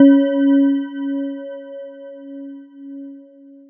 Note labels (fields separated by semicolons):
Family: mallet percussion; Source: electronic; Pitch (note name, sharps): C#4; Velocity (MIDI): 25; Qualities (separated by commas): long release